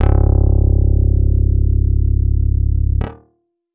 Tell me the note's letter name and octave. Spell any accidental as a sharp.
C#1